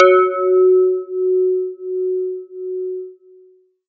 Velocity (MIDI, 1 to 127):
50